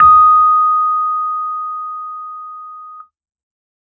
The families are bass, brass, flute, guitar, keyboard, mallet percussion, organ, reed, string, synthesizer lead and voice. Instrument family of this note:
keyboard